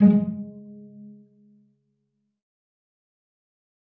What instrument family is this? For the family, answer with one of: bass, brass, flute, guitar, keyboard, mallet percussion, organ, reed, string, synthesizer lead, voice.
string